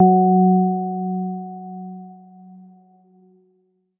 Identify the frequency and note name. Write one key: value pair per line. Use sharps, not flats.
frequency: 185 Hz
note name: F#3